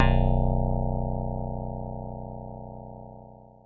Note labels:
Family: guitar; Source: synthesizer; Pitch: B0; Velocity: 127; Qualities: dark

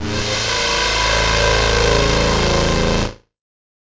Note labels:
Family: guitar; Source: electronic; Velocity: 127

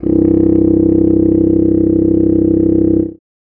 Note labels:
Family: reed; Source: acoustic; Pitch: C1; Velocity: 50

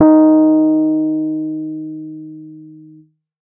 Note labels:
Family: keyboard; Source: electronic; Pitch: D#4; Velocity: 100

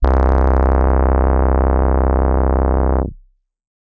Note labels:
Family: keyboard; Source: electronic; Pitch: C1; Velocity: 127; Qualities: distorted

